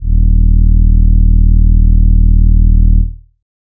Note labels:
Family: voice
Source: synthesizer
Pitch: D#1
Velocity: 25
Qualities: dark

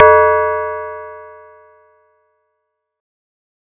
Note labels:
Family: mallet percussion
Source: acoustic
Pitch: F2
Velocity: 75

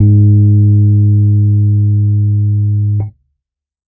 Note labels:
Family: keyboard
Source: electronic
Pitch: G#2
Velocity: 50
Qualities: dark

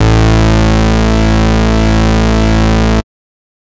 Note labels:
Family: bass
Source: synthesizer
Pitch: A1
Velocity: 50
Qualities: bright, distorted

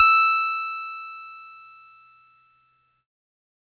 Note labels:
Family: keyboard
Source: electronic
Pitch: E6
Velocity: 75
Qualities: bright, distorted

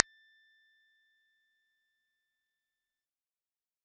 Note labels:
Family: bass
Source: synthesizer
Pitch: A6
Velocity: 100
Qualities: fast decay, percussive

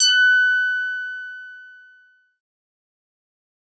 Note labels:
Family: synthesizer lead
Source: synthesizer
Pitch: F#6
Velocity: 100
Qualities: distorted, fast decay

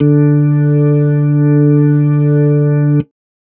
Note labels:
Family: organ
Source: electronic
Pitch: D3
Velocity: 100

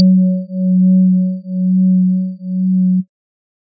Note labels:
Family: organ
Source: electronic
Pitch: F#3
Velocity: 100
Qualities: dark

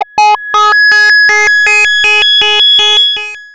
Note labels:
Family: bass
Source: synthesizer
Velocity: 75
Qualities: long release, multiphonic, tempo-synced

